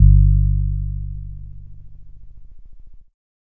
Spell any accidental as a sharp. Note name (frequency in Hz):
G1 (49 Hz)